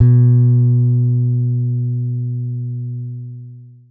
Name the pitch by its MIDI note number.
47